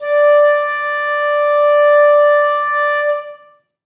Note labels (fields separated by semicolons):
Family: flute; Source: acoustic; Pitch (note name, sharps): D5; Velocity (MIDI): 75; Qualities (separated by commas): long release, reverb